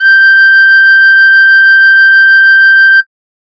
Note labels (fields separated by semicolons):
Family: flute; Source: synthesizer; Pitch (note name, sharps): G6; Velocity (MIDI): 75